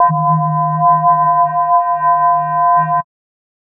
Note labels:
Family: mallet percussion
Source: synthesizer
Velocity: 50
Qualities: multiphonic, non-linear envelope

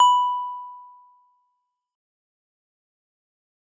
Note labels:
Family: guitar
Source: synthesizer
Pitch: B5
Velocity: 127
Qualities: dark, fast decay

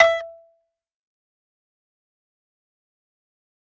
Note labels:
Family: mallet percussion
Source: acoustic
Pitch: E5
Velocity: 100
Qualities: fast decay, percussive, reverb

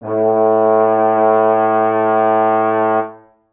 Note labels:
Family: brass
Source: acoustic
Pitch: A2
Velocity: 100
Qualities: reverb

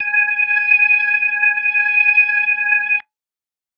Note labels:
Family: organ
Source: electronic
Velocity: 50

